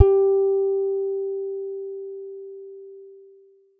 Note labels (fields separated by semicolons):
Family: guitar; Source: acoustic; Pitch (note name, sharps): G4; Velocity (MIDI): 75; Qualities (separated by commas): dark